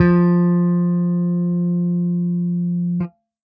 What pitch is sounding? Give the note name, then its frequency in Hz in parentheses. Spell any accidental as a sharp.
F3 (174.6 Hz)